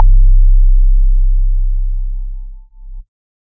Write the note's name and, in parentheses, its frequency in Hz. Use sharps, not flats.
C1 (32.7 Hz)